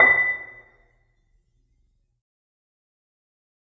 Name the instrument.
acoustic mallet percussion instrument